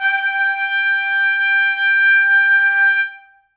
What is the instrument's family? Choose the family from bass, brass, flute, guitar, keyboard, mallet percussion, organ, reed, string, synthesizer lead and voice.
brass